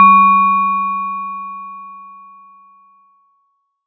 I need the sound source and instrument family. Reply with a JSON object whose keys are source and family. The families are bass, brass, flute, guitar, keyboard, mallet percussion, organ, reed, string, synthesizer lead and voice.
{"source": "acoustic", "family": "mallet percussion"}